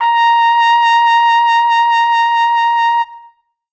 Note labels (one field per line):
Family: brass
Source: acoustic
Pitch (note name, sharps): A#5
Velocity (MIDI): 75